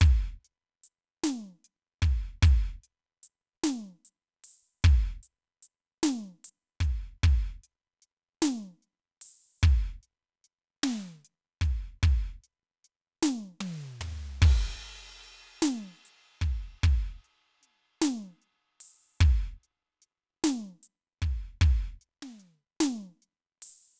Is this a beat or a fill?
beat